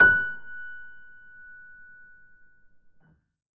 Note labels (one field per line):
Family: keyboard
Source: acoustic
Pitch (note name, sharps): F#6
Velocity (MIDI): 50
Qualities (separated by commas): reverb